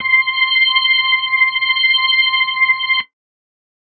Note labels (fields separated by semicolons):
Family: keyboard; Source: electronic; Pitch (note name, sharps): C6; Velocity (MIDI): 127; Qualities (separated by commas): distorted